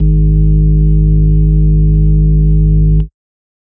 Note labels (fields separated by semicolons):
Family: organ; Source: electronic; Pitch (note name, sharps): G#1; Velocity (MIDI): 50; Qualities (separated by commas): dark